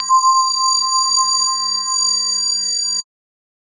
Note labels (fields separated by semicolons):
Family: mallet percussion; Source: electronic; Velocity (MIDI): 127; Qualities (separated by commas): bright, multiphonic, non-linear envelope